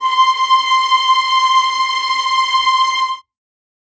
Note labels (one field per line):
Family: string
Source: acoustic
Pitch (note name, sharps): C6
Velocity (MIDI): 50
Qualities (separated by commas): bright, non-linear envelope, reverb